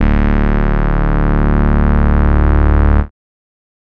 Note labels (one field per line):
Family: bass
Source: synthesizer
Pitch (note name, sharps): D1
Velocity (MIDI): 50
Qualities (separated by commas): bright, distorted